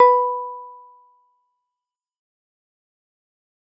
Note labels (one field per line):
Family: guitar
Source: synthesizer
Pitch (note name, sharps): B4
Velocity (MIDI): 75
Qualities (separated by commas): fast decay